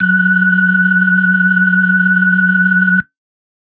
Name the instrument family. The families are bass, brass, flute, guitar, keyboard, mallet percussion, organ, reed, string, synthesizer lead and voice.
organ